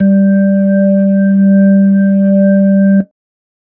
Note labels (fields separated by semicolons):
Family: keyboard; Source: electronic; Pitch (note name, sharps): G3; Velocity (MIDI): 25